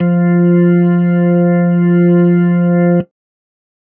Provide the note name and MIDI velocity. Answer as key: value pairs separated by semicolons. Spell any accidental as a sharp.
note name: F3; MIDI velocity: 127